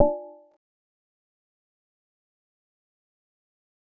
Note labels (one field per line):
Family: mallet percussion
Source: synthesizer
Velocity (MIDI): 25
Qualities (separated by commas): fast decay, multiphonic, percussive